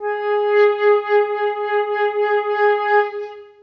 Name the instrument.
acoustic flute